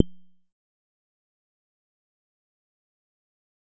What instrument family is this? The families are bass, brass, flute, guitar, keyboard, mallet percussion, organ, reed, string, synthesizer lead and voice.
bass